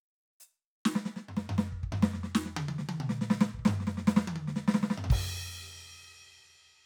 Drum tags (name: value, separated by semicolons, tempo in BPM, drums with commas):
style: hip-hop; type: fill; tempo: 140 BPM; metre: 4/4; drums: crash, hi-hat pedal, snare, high tom, mid tom, floor tom, kick